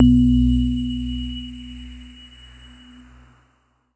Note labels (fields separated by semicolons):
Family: keyboard; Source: electronic; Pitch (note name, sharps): B1; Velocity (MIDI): 50; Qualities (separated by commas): dark